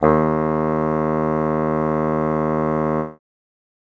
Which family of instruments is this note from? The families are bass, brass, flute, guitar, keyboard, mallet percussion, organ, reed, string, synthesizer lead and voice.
reed